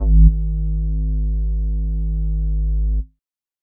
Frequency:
51.91 Hz